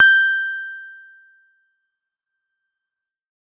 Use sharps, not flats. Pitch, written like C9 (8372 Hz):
G6 (1568 Hz)